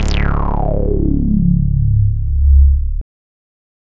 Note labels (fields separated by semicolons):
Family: bass; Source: synthesizer; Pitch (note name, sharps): C#1; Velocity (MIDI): 100; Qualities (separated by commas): bright, distorted